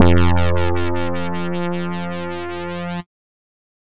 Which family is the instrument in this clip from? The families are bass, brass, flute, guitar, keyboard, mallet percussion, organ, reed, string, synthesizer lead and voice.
bass